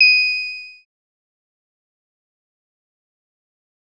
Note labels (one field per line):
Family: synthesizer lead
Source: synthesizer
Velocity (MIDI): 75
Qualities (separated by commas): bright, distorted, fast decay